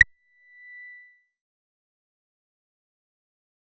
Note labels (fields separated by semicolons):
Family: bass; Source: synthesizer; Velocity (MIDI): 100; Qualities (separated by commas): distorted, fast decay, percussive